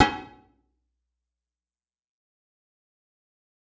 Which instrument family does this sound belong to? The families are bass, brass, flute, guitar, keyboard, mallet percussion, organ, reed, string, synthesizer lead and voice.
guitar